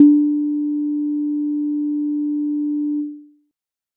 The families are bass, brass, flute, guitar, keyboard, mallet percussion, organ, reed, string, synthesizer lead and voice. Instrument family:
keyboard